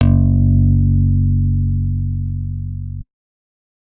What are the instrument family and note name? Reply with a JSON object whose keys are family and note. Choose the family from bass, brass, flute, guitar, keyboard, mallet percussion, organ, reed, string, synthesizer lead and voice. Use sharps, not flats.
{"family": "guitar", "note": "F#1"}